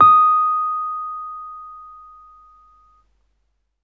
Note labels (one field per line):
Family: keyboard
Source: electronic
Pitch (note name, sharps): D#6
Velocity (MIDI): 75